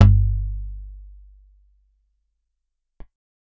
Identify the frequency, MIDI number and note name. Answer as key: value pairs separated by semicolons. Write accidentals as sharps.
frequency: 49 Hz; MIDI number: 31; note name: G1